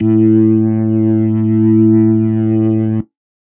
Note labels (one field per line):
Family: organ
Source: electronic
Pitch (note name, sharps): A2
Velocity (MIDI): 75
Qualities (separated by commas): distorted